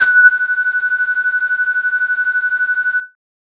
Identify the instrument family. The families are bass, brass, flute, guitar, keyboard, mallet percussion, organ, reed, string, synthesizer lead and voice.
flute